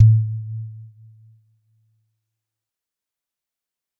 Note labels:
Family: mallet percussion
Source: acoustic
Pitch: A2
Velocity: 50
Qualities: dark, fast decay

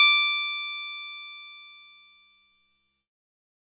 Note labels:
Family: keyboard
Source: electronic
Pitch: D6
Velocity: 25

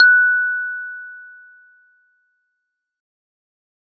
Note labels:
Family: keyboard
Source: electronic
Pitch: F#6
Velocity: 50

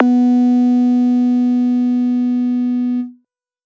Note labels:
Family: bass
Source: synthesizer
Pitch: B3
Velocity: 75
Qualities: distorted

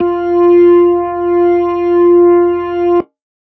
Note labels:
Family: organ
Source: electronic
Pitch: F4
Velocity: 50

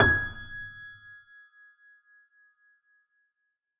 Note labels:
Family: keyboard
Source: acoustic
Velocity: 75

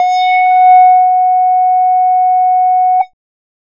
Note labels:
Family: bass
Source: synthesizer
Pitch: F#5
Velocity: 100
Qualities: distorted

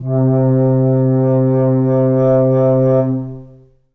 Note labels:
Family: flute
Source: acoustic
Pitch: C3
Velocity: 75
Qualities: long release, reverb

